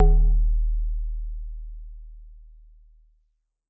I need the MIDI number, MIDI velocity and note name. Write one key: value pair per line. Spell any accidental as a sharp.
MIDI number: 27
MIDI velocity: 50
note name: D#1